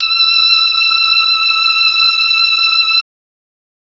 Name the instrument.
electronic string instrument